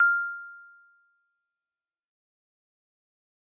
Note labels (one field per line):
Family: mallet percussion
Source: acoustic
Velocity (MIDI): 127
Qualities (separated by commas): bright, fast decay